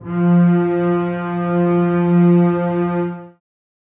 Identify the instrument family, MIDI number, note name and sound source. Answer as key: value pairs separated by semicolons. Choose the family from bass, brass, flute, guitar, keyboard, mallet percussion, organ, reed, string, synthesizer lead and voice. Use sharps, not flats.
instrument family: string; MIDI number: 53; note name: F3; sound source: acoustic